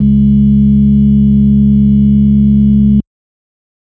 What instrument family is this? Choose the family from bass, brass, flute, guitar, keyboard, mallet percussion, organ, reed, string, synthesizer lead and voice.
organ